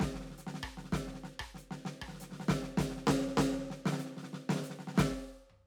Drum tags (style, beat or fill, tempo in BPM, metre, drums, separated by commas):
maracatu, beat, 96 BPM, 4/4, hi-hat pedal, snare, cross-stick, floor tom, kick